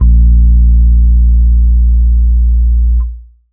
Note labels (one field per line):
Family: keyboard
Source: electronic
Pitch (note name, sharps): A#1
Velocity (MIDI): 25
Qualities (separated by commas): dark